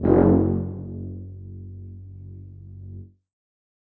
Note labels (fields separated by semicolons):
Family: brass; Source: acoustic; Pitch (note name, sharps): F#1; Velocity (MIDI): 75; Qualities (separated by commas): reverb